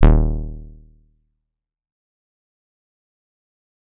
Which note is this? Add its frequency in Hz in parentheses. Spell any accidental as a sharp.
D#1 (38.89 Hz)